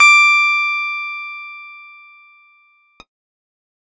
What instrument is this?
electronic keyboard